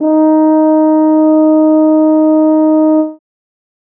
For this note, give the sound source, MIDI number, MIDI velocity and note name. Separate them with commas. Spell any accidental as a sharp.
acoustic, 63, 127, D#4